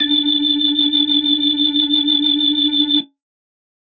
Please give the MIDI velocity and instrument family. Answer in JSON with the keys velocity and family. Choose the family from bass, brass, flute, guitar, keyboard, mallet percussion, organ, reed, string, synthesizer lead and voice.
{"velocity": 75, "family": "organ"}